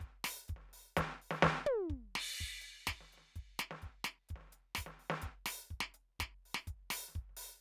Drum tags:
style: reggae; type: beat; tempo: 126 BPM; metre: 4/4; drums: crash, closed hi-hat, open hi-hat, snare, high tom, kick

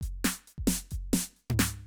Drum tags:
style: punk; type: fill; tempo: 128 BPM; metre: 4/4; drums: closed hi-hat, snare, floor tom, kick

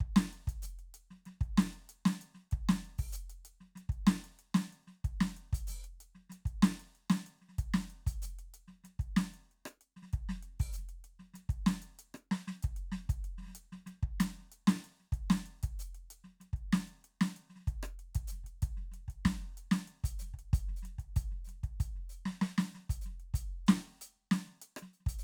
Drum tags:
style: funk; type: beat; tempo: 95 BPM; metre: 4/4; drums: closed hi-hat, open hi-hat, hi-hat pedal, snare, cross-stick, kick

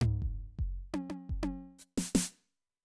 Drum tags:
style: New Orleans funk; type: fill; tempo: 84 BPM; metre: 4/4; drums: hi-hat pedal, snare, high tom, floor tom, kick

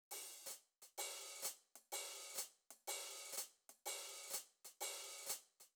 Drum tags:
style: swing; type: beat; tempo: 124 BPM; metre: 4/4; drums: closed hi-hat, open hi-hat, hi-hat pedal

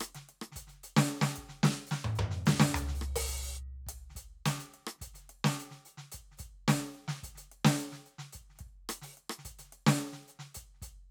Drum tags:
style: ijexá; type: beat; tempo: 108 BPM; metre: 4/4; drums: closed hi-hat, open hi-hat, hi-hat pedal, snare, cross-stick, high tom, mid tom, floor tom, kick

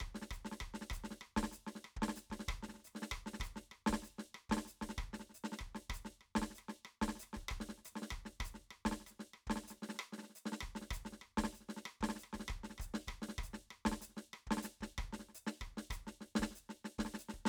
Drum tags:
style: maracatu; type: beat; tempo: 96 BPM; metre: 4/4; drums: hi-hat pedal, snare, cross-stick, kick

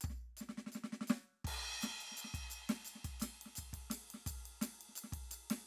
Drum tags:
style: breakbeat; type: beat; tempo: 170 BPM; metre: 4/4; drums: ride, ride bell, percussion, snare, kick

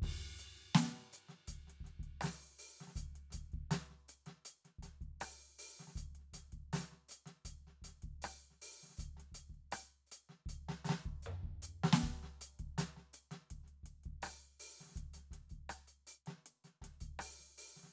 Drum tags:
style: funk; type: beat; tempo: 80 BPM; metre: 4/4; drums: crash, closed hi-hat, open hi-hat, hi-hat pedal, snare, cross-stick, floor tom, kick

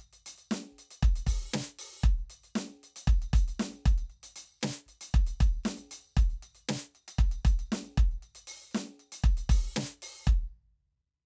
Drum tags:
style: funk; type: beat; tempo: 117 BPM; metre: 4/4; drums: closed hi-hat, hi-hat pedal, percussion, snare, kick

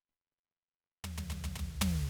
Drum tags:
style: country; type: fill; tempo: 114 BPM; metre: 4/4; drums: high tom, floor tom

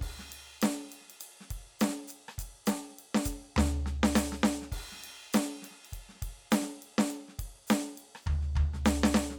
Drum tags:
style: New Orleans funk; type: beat; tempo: 102 BPM; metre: 4/4; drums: crash, ride, hi-hat pedal, snare, cross-stick, floor tom, kick

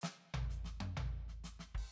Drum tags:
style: jazz; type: fill; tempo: 125 BPM; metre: 4/4; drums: crash, closed hi-hat, hi-hat pedal, snare, high tom, floor tom, kick

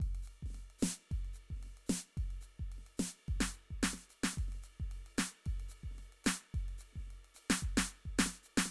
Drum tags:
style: Brazilian baião; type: beat; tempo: 110 BPM; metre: 4/4; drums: ride, hi-hat pedal, snare, kick

